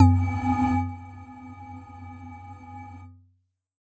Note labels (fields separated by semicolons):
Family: mallet percussion; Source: electronic; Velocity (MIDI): 127; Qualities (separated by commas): dark, non-linear envelope